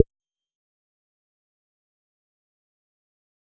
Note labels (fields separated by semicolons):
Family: bass; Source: synthesizer; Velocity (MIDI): 75; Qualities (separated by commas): fast decay, percussive